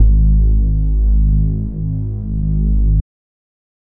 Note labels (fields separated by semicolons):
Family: bass; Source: synthesizer; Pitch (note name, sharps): G#1; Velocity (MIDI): 127; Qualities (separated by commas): dark